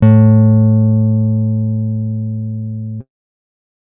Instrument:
acoustic guitar